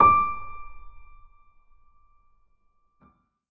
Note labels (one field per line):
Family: keyboard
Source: acoustic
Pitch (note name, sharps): D6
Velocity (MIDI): 25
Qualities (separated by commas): reverb